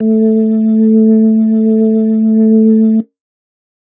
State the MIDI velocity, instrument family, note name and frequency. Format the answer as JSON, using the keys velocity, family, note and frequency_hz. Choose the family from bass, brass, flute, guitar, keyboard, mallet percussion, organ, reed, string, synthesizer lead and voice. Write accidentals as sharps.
{"velocity": 25, "family": "organ", "note": "A3", "frequency_hz": 220}